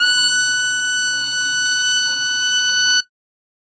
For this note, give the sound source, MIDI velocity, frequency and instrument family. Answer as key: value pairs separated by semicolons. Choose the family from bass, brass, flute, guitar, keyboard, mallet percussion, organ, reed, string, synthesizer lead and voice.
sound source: acoustic; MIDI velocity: 75; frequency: 1480 Hz; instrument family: string